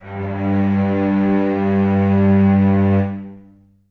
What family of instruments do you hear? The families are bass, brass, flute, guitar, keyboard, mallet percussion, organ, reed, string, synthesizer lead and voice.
string